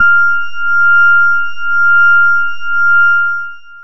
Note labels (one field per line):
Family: bass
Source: synthesizer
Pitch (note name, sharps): F6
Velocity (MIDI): 50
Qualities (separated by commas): long release